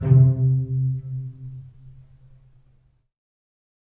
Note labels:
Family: string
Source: acoustic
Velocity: 25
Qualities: dark, reverb

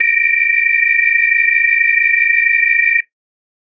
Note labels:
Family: organ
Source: electronic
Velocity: 50

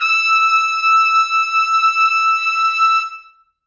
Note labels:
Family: brass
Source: acoustic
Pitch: E6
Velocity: 127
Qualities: reverb

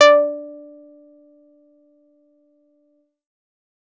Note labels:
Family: bass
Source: synthesizer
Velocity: 127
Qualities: distorted, percussive

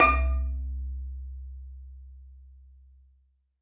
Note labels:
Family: mallet percussion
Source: acoustic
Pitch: C2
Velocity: 127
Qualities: dark, reverb

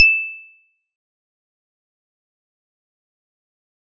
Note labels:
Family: mallet percussion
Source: acoustic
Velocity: 50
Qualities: bright, fast decay, percussive

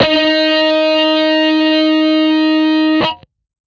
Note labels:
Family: guitar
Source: electronic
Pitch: D#4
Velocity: 100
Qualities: distorted

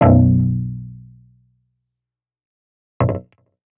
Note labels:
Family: guitar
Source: electronic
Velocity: 25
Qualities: distorted, fast decay

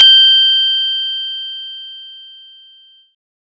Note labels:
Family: bass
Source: synthesizer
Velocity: 100

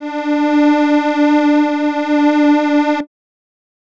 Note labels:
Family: reed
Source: acoustic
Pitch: D4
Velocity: 75

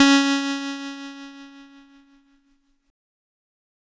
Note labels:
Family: keyboard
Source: electronic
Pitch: C#4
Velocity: 50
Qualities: bright, distorted

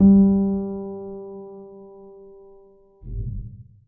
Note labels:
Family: keyboard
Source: acoustic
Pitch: G3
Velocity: 25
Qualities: dark, reverb

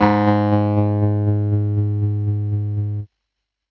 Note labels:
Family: keyboard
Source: electronic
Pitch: G#2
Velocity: 100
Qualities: distorted, tempo-synced

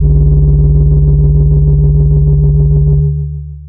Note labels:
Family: mallet percussion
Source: electronic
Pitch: D0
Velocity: 127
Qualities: long release

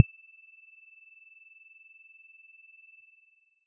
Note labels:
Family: mallet percussion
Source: electronic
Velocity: 25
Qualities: percussive

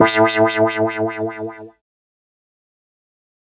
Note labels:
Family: keyboard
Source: synthesizer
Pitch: A2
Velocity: 75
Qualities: distorted, fast decay

